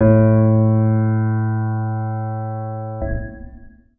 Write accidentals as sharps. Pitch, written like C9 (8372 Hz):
A2 (110 Hz)